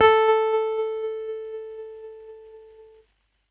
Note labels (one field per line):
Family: keyboard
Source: electronic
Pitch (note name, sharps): A4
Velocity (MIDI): 75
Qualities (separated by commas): distorted, tempo-synced